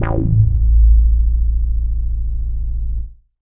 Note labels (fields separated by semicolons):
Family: bass; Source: synthesizer; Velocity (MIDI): 75; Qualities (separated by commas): distorted, non-linear envelope